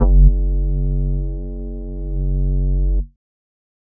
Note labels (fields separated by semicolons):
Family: flute; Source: synthesizer; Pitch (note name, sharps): F#1; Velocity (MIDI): 75